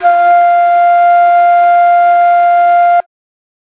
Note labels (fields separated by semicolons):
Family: flute; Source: acoustic; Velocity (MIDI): 100